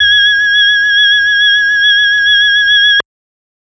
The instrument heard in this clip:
electronic organ